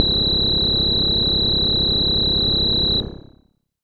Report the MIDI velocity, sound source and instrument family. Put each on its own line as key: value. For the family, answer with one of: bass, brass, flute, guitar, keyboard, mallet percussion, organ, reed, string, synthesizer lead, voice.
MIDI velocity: 75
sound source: synthesizer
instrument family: bass